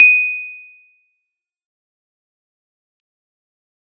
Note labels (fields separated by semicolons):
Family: keyboard; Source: electronic; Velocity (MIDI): 127; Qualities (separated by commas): bright, fast decay, percussive